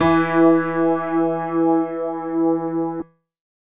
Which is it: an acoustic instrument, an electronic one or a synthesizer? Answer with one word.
electronic